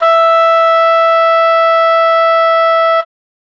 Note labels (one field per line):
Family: reed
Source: acoustic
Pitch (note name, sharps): E5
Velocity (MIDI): 100